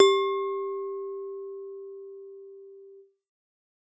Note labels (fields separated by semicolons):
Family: mallet percussion; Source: acoustic; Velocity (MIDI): 127